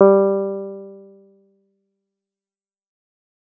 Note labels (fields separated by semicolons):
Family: bass; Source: synthesizer; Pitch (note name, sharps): G3; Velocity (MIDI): 127; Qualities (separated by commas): dark, fast decay